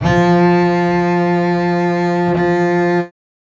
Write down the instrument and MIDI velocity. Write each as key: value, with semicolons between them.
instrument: acoustic string instrument; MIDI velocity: 100